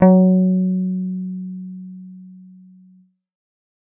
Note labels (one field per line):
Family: bass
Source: synthesizer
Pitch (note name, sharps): F#3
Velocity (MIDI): 50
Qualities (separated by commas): dark